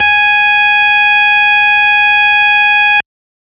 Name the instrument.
electronic organ